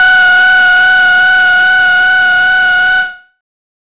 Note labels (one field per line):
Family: bass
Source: synthesizer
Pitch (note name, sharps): F#5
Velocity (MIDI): 127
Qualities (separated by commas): bright, distorted, non-linear envelope